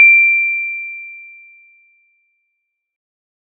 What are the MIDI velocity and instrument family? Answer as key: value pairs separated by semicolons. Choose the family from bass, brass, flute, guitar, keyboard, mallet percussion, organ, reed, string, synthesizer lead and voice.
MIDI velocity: 75; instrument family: mallet percussion